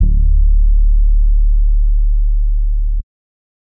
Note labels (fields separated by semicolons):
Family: bass; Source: synthesizer; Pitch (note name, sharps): D1; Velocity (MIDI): 127; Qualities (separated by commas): dark